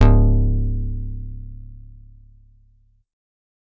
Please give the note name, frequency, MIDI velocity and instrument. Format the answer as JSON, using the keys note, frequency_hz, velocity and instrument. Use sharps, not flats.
{"note": "C#1", "frequency_hz": 34.65, "velocity": 50, "instrument": "synthesizer bass"}